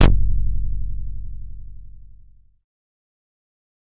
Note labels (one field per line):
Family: bass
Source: synthesizer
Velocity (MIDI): 100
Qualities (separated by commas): distorted, fast decay